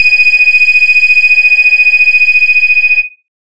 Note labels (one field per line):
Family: bass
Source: synthesizer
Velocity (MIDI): 50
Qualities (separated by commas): distorted